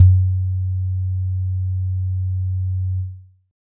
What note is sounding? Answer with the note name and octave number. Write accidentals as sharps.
F#2